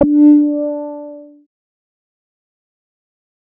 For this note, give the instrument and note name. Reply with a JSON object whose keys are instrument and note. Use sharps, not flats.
{"instrument": "synthesizer bass", "note": "D4"}